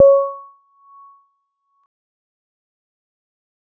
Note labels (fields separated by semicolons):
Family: mallet percussion; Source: electronic; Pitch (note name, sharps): C#5; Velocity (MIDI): 25; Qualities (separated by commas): fast decay, percussive